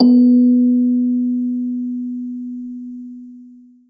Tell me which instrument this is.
acoustic mallet percussion instrument